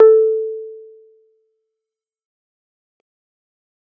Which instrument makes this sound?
electronic keyboard